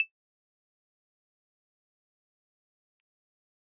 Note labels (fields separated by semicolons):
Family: keyboard; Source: electronic; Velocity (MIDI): 127; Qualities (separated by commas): fast decay, percussive